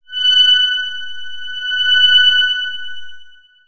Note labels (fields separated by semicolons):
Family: synthesizer lead; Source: synthesizer; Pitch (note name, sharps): F#6; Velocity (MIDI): 75; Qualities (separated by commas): long release, non-linear envelope